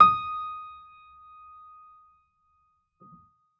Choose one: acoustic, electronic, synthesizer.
acoustic